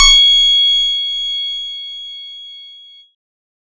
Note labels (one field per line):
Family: keyboard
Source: electronic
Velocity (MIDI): 75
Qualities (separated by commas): bright, distorted